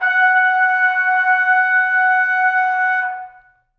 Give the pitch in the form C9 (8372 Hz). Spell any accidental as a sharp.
F#5 (740 Hz)